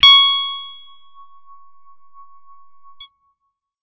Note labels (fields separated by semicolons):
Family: guitar; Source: electronic; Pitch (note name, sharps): C#6; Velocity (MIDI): 100; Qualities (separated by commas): bright, distorted